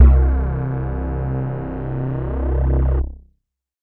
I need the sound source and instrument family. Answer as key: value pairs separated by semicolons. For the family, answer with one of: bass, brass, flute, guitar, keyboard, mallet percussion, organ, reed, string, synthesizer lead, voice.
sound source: electronic; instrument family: keyboard